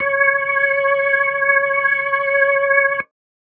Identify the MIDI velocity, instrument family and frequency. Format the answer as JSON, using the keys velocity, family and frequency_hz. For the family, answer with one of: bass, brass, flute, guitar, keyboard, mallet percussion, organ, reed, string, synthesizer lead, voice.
{"velocity": 75, "family": "organ", "frequency_hz": 554.4}